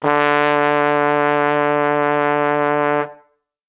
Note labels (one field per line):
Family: brass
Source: acoustic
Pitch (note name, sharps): D3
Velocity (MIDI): 100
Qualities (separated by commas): bright